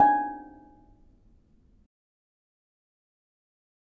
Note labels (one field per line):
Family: mallet percussion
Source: acoustic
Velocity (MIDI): 25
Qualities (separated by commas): fast decay, percussive, reverb